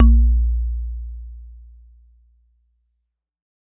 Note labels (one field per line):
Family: mallet percussion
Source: acoustic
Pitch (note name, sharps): A#1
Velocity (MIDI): 50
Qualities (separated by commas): dark